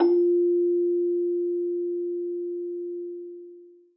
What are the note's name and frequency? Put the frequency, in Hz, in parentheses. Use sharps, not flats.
F4 (349.2 Hz)